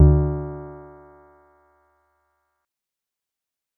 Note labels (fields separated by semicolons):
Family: keyboard; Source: electronic; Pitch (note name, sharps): D2; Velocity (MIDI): 25; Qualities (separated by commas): fast decay